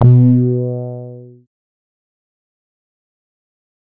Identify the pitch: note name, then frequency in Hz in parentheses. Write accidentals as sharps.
B2 (123.5 Hz)